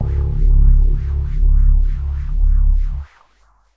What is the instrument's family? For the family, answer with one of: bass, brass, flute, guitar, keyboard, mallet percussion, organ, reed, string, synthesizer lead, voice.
keyboard